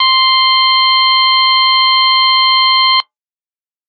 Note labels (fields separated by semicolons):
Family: organ; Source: electronic; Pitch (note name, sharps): C6; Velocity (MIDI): 100; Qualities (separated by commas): bright